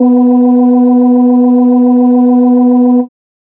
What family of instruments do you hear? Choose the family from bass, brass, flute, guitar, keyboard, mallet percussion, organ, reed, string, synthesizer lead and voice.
organ